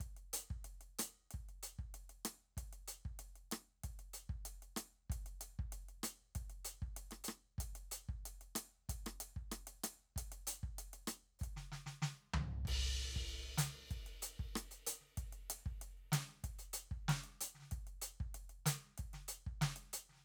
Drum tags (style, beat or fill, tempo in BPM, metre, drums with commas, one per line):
Brazilian baião
beat
95 BPM
4/4
ride, closed hi-hat, hi-hat pedal, snare, cross-stick, floor tom, kick